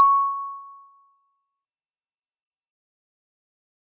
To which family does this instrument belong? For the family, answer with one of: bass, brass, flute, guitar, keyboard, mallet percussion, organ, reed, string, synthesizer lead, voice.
mallet percussion